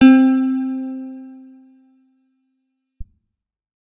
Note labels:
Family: guitar; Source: electronic; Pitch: C4; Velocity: 50; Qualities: reverb

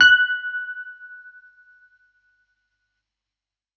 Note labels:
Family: keyboard; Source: electronic; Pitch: F#6; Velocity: 127

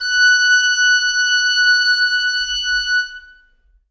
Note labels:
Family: reed; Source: acoustic; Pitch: F#6; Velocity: 100; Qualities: reverb

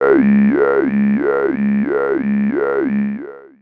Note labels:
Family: voice; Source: synthesizer; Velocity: 50; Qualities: long release, non-linear envelope, tempo-synced

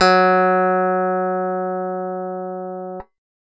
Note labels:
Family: keyboard; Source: electronic; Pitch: F#3; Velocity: 25

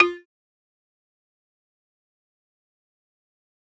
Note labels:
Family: mallet percussion; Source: acoustic; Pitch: F4; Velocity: 127; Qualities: fast decay, percussive, reverb

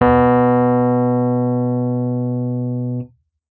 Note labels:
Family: keyboard; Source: electronic; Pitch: B2; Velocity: 100

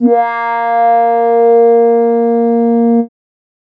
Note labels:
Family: keyboard; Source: synthesizer; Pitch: A#3; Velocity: 75

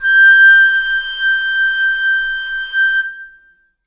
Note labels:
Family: flute; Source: acoustic; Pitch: G6; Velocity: 100; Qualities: reverb

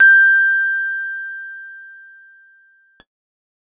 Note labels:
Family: keyboard; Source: electronic; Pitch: G6; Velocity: 75; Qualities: bright

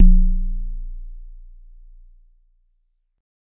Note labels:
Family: mallet percussion; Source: acoustic; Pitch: A#0; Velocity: 100; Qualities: dark

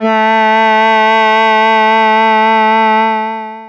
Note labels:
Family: voice; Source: synthesizer; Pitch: A3; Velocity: 75; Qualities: distorted, long release

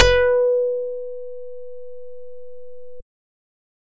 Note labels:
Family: bass; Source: synthesizer; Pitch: B4; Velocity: 100

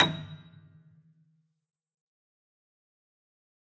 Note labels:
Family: keyboard; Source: acoustic; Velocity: 100; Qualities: fast decay, percussive, reverb

